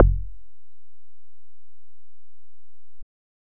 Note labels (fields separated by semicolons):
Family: bass; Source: synthesizer; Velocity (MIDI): 25